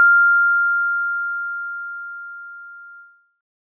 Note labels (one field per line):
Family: mallet percussion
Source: acoustic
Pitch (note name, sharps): F6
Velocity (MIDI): 75